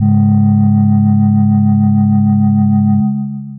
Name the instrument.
electronic mallet percussion instrument